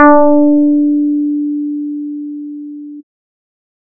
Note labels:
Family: bass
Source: synthesizer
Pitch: D4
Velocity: 75

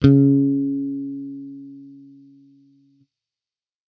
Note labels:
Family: bass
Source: electronic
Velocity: 100

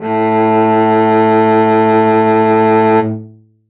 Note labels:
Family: string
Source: acoustic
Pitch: A2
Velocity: 127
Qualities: bright, reverb

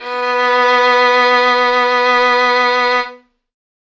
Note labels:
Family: string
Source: acoustic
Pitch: B3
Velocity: 25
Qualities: bright

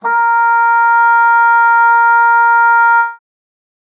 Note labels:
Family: reed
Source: acoustic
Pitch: A#4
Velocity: 100

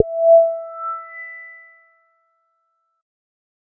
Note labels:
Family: bass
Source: synthesizer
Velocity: 50

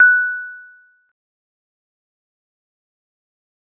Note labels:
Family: mallet percussion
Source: acoustic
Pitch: F#6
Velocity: 25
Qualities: fast decay, percussive

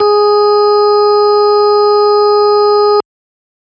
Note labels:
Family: organ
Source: electronic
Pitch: G#4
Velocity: 127

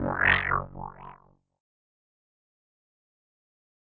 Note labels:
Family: keyboard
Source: electronic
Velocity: 100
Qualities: distorted, fast decay, non-linear envelope

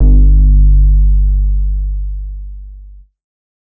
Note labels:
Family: bass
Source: synthesizer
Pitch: G1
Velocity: 50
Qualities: distorted

